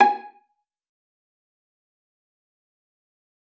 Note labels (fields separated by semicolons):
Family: string; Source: acoustic; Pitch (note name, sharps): G#5; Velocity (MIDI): 100; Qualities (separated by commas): fast decay, percussive, reverb